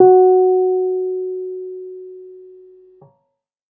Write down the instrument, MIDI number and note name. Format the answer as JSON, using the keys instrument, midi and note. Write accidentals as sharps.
{"instrument": "electronic keyboard", "midi": 66, "note": "F#4"}